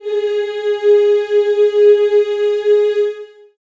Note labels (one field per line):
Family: voice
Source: acoustic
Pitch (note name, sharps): G#4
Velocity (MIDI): 75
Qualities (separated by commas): long release, reverb